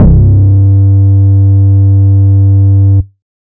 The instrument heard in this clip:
synthesizer bass